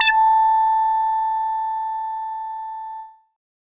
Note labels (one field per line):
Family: bass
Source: synthesizer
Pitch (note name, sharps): A5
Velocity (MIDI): 100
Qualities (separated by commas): distorted